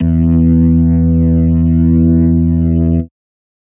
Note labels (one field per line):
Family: organ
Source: electronic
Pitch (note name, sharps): E2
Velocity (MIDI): 75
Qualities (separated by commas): dark, distorted